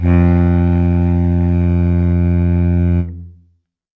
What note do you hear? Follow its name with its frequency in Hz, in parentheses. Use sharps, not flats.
F2 (87.31 Hz)